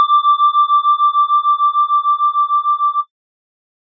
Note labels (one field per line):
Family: organ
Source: electronic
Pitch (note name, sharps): D6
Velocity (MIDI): 25